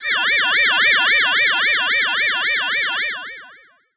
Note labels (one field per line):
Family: voice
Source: synthesizer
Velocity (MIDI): 100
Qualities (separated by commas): bright, distorted, long release